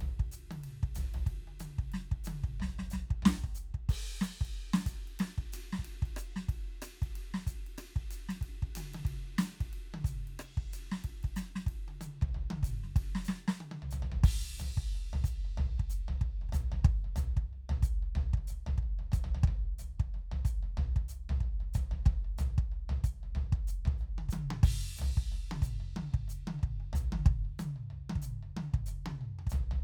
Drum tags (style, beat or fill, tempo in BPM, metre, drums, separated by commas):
swing, beat, 185 BPM, 4/4, crash, ride, hi-hat pedal, snare, cross-stick, high tom, floor tom, kick